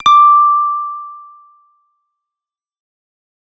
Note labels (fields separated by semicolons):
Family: bass; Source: synthesizer; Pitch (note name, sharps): D6; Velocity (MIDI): 50; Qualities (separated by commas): distorted, fast decay